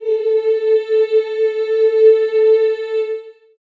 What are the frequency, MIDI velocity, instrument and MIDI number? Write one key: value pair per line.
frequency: 440 Hz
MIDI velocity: 100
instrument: acoustic voice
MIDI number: 69